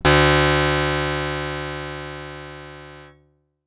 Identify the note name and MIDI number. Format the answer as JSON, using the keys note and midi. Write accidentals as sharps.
{"note": "D2", "midi": 38}